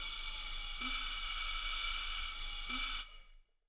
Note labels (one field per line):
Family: reed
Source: acoustic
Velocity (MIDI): 75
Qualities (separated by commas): bright, reverb